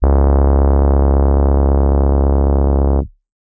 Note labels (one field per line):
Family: keyboard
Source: electronic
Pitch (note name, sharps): C#1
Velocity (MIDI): 127